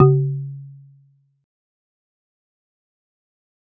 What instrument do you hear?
acoustic mallet percussion instrument